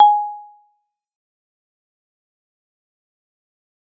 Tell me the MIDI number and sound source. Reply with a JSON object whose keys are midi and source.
{"midi": 80, "source": "acoustic"}